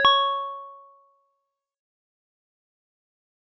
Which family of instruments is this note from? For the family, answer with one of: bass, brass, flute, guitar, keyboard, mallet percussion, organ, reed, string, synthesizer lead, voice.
mallet percussion